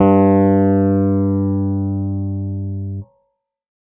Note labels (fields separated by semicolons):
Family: keyboard; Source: electronic; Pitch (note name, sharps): G2; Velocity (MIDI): 100; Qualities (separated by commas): dark, distorted